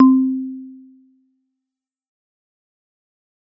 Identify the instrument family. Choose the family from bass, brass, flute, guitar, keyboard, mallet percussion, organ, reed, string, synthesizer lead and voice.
mallet percussion